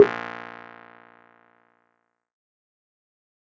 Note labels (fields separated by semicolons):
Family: keyboard; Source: electronic; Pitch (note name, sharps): A#1; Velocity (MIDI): 100; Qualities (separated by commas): fast decay, percussive